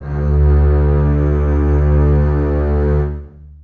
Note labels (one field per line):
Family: string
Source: acoustic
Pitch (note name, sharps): D2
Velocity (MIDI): 75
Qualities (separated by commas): long release, reverb